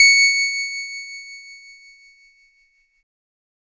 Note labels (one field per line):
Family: keyboard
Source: electronic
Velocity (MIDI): 50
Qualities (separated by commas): bright